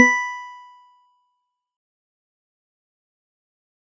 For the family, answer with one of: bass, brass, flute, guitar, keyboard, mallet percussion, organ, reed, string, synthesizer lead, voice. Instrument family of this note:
mallet percussion